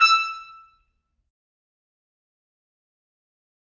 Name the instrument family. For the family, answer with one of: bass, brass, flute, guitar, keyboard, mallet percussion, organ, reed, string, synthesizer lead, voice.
brass